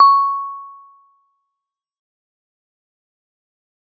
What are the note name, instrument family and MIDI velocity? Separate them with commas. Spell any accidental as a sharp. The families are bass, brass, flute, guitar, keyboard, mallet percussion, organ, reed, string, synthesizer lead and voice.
C#6, mallet percussion, 127